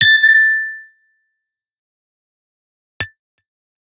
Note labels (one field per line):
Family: guitar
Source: electronic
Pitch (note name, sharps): A6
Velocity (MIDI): 100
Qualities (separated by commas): bright, distorted, fast decay